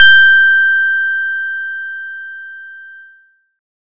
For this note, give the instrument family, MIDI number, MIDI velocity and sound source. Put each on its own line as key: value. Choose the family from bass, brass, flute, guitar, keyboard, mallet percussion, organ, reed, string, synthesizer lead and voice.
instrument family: guitar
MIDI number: 91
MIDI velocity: 50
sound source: acoustic